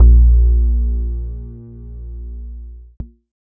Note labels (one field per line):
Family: keyboard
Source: electronic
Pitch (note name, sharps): A#1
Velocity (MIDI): 25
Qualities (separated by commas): dark, distorted